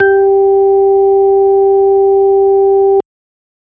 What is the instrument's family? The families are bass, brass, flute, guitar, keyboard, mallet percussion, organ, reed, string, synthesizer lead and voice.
organ